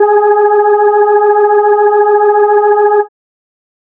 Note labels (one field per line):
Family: organ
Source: electronic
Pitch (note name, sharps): G#4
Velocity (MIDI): 100